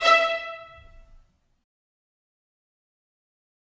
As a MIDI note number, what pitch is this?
76